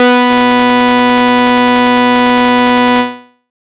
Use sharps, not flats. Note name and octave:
B3